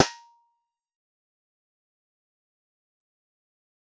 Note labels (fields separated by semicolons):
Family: guitar; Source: synthesizer; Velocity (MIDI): 100; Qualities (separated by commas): fast decay, percussive